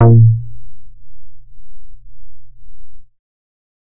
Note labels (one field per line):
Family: bass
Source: synthesizer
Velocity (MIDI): 75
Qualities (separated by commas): distorted